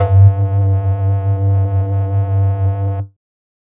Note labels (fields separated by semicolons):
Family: flute; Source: synthesizer; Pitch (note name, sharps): G2; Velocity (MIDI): 100; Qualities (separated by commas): distorted